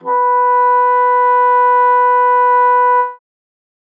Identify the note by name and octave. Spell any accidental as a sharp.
B4